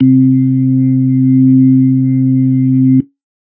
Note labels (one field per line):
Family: organ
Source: electronic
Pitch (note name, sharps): C3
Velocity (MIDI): 100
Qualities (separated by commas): dark